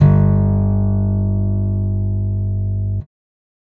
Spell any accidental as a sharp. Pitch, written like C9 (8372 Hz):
G1 (49 Hz)